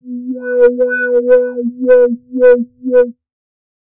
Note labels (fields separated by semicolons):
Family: bass; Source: synthesizer; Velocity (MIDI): 25; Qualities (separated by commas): distorted, non-linear envelope